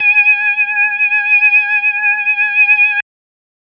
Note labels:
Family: organ; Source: electronic; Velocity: 25

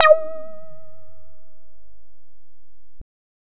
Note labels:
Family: bass; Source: synthesizer; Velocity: 50; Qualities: distorted

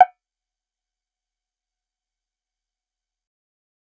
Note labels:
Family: bass; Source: synthesizer; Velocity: 100; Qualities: fast decay, percussive

